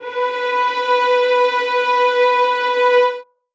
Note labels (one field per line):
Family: string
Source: acoustic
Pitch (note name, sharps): B4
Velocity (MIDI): 25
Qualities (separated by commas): reverb